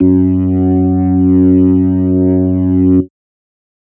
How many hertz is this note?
92.5 Hz